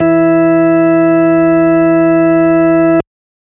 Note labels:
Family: organ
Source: electronic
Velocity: 100

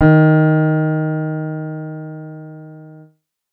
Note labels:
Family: keyboard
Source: synthesizer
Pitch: D#3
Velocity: 75

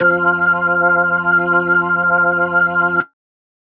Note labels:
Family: organ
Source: electronic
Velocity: 25

